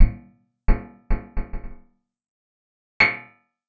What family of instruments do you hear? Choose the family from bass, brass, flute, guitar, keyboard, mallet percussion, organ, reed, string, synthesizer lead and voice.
guitar